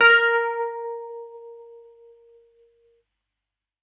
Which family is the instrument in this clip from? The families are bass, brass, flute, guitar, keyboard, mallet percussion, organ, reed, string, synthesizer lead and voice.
keyboard